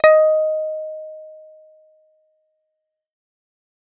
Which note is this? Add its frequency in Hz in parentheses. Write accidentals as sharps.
D#5 (622.3 Hz)